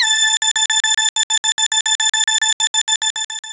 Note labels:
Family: synthesizer lead; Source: synthesizer; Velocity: 127; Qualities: long release

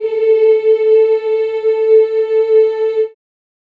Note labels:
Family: voice; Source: acoustic; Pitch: A4; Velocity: 25; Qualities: reverb

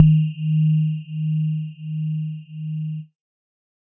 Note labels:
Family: synthesizer lead; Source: synthesizer; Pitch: D#3; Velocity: 50

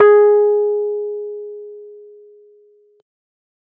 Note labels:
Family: keyboard; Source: electronic; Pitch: G#4; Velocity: 75

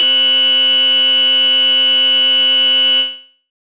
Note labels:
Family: bass; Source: synthesizer; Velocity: 100; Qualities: bright, distorted

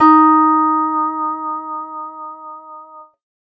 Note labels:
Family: guitar; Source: acoustic; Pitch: D#4; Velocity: 75

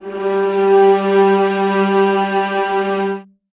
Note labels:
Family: string; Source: acoustic; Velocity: 50; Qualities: reverb

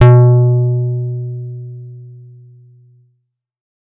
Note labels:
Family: guitar; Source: electronic; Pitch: B2; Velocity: 100

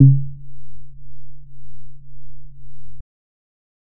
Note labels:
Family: bass; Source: synthesizer; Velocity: 25; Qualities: dark

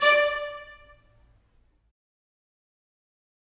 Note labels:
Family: string; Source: acoustic; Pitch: D5; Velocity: 75; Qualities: fast decay, reverb

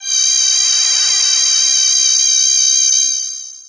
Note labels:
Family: voice; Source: synthesizer; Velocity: 127; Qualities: bright, distorted, long release

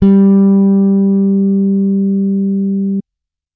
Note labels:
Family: bass; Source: electronic; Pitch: G3; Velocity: 75

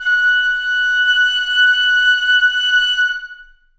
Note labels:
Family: flute; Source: acoustic; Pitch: F#6; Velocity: 25; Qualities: long release, reverb

